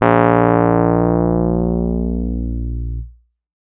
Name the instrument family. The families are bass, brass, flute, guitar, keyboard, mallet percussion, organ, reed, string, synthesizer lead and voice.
keyboard